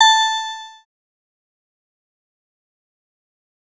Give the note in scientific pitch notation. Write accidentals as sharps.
A5